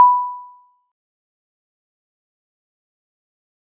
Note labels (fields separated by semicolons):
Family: mallet percussion; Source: acoustic; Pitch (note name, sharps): B5; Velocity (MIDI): 25; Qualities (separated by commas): fast decay, percussive